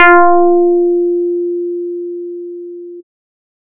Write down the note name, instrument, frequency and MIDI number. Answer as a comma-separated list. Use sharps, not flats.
F4, synthesizer bass, 349.2 Hz, 65